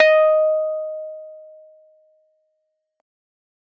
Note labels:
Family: keyboard; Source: electronic; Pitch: D#5; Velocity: 100; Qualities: distorted

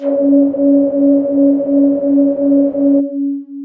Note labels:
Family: voice; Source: synthesizer; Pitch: C#4; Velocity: 25; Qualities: distorted, long release

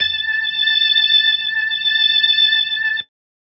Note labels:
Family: organ; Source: electronic; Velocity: 127; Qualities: bright

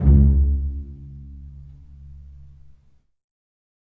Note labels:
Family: string; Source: acoustic; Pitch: C#2; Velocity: 75; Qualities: dark, reverb

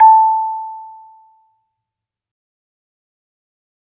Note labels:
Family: mallet percussion; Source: acoustic; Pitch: A5; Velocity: 75; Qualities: fast decay, reverb

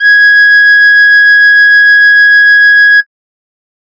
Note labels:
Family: flute; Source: synthesizer; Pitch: G#6; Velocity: 127

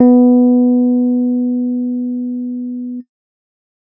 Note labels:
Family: keyboard; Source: electronic; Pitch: B3; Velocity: 50; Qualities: dark

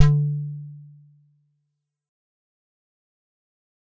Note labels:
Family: keyboard; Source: acoustic; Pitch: D3; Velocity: 25; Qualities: fast decay

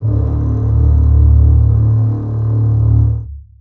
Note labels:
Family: string; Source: acoustic; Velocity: 50; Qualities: long release, reverb

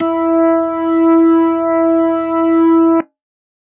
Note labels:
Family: organ; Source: electronic; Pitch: E4; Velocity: 50

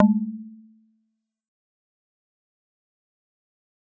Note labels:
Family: mallet percussion; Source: acoustic; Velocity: 100; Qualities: fast decay, percussive

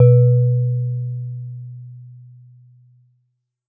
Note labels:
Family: mallet percussion; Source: acoustic; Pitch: B2; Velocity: 75; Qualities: dark

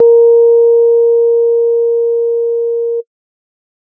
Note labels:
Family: organ; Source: electronic; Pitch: A#4; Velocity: 100; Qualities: dark

